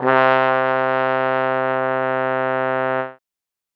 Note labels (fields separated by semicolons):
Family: brass; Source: acoustic; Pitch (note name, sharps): C3; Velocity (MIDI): 127